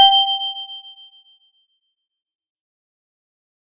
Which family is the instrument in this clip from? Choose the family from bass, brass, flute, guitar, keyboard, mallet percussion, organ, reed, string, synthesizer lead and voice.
mallet percussion